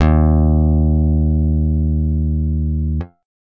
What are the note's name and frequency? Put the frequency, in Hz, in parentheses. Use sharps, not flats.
D#2 (77.78 Hz)